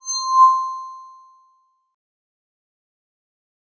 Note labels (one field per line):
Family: mallet percussion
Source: electronic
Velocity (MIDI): 50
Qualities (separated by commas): bright, fast decay